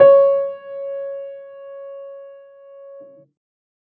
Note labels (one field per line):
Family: keyboard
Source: acoustic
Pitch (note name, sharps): C#5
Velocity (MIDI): 75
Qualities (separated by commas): reverb